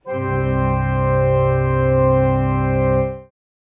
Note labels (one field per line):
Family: organ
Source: acoustic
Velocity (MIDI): 127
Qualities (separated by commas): dark, reverb